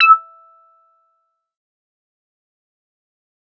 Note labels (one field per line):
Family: bass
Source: synthesizer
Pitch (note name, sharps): E6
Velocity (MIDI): 50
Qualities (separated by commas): distorted, fast decay, percussive